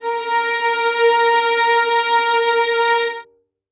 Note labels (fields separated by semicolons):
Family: string; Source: acoustic; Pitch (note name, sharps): A#4; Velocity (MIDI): 100; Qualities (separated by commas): reverb